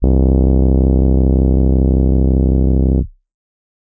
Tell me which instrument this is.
electronic keyboard